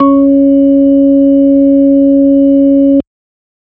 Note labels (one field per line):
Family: organ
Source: electronic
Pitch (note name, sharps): C#4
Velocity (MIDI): 127